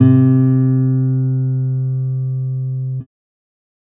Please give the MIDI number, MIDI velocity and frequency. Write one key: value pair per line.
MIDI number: 48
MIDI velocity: 50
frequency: 130.8 Hz